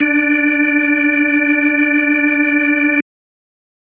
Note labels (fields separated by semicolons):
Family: organ; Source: electronic; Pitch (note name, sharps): D4; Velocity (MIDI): 127; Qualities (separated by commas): dark